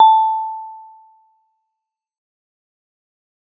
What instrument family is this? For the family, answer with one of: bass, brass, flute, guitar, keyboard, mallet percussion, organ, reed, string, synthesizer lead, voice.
mallet percussion